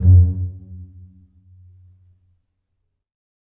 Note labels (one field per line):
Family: string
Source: acoustic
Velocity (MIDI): 75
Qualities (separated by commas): dark, reverb